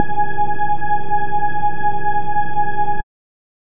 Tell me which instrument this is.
synthesizer bass